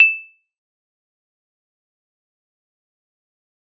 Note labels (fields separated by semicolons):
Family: mallet percussion; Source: acoustic; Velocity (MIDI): 75; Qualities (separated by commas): bright, fast decay, percussive